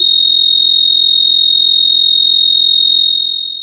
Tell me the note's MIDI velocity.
75